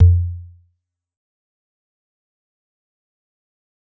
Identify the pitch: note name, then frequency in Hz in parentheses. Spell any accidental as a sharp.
F2 (87.31 Hz)